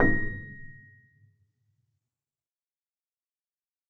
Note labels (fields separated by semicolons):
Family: keyboard; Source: acoustic; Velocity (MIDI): 25; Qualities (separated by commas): dark, percussive, reverb